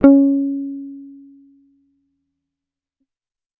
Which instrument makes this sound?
electronic bass